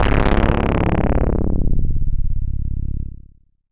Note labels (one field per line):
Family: bass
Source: synthesizer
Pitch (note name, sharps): C#0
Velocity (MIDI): 127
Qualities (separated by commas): bright, distorted, tempo-synced